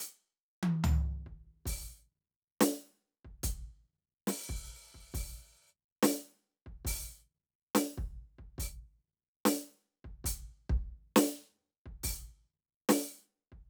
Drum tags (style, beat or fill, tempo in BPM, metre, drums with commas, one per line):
half-time rock
beat
140 BPM
4/4
closed hi-hat, open hi-hat, snare, cross-stick, high tom, floor tom, kick